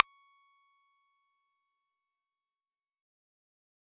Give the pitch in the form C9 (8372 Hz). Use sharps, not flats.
C#6 (1109 Hz)